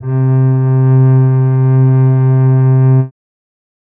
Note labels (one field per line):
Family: string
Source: acoustic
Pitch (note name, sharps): C3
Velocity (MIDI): 50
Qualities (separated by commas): reverb